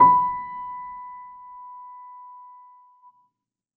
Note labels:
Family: keyboard; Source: acoustic; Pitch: B5; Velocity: 25; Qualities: reverb

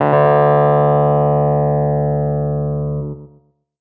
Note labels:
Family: keyboard; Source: electronic; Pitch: D2; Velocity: 127; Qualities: distorted, tempo-synced

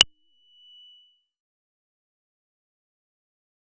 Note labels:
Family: bass; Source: synthesizer; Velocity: 100; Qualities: distorted, fast decay, percussive

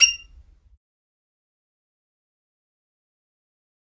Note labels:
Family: string; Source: acoustic; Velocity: 75; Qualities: fast decay, percussive, reverb

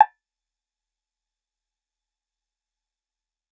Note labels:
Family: bass; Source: synthesizer; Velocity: 100; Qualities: fast decay, percussive

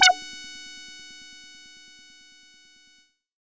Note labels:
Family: bass; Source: synthesizer; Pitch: F#5; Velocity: 25; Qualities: bright, distorted

